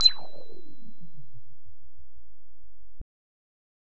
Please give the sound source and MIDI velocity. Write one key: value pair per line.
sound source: synthesizer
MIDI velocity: 75